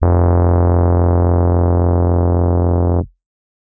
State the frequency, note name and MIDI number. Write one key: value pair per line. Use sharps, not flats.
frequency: 43.65 Hz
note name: F1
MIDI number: 29